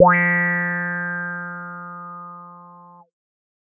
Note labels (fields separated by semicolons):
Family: bass; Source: synthesizer; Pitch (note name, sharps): F3; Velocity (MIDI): 100